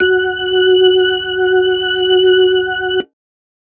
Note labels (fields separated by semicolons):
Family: organ; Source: electronic; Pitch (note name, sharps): F#4; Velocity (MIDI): 127